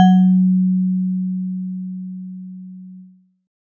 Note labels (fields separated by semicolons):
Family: mallet percussion; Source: acoustic; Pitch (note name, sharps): F#3; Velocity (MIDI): 25